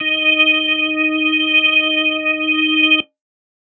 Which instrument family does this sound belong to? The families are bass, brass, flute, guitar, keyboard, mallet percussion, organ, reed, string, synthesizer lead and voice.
organ